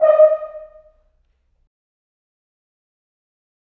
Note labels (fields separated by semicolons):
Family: brass; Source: acoustic; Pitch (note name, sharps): D#5; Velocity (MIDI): 50; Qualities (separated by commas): fast decay, percussive, reverb